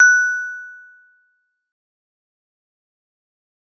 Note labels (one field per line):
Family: mallet percussion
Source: acoustic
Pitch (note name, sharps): F#6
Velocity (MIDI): 100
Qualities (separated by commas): fast decay